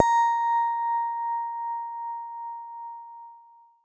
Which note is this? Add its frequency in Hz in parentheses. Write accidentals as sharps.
A#5 (932.3 Hz)